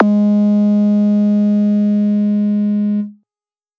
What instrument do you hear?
synthesizer bass